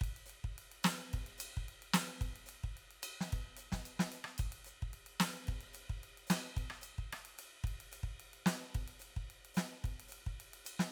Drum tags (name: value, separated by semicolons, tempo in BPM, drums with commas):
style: Brazilian baião; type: beat; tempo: 110 BPM; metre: 4/4; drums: ride, ride bell, hi-hat pedal, snare, cross-stick, kick